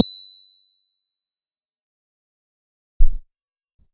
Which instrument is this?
electronic keyboard